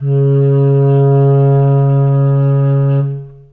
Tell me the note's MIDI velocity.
25